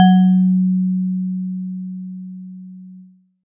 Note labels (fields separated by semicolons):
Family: mallet percussion; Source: acoustic; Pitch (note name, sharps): F#3; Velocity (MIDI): 50